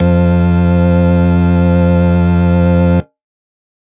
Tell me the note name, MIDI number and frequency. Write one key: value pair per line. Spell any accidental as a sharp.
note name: F2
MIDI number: 41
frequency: 87.31 Hz